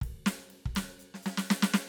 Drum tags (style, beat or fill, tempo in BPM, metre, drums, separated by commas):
gospel, fill, 120 BPM, 4/4, ride, hi-hat pedal, snare, kick